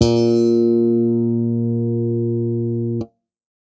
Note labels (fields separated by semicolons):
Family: bass; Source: electronic; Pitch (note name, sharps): A#2; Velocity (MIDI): 127